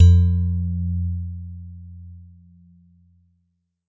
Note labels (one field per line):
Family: mallet percussion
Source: acoustic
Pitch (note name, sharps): F2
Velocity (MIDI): 75